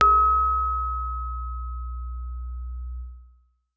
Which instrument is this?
acoustic keyboard